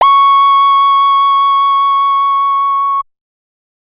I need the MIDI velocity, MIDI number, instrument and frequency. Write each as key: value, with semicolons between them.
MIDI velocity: 50; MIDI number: 85; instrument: synthesizer bass; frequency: 1109 Hz